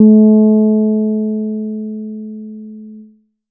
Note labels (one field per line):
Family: bass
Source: synthesizer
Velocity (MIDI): 75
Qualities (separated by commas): dark